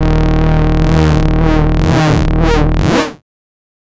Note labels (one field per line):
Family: bass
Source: synthesizer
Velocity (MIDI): 127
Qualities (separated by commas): distorted, non-linear envelope